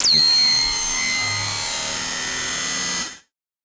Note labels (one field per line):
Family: synthesizer lead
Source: synthesizer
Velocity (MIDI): 25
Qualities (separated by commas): bright, distorted, multiphonic, non-linear envelope